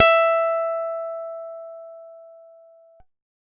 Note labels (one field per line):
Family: guitar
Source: acoustic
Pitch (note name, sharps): E5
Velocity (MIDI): 100